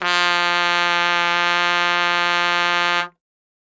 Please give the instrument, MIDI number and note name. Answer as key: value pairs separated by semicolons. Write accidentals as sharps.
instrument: acoustic brass instrument; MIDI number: 53; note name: F3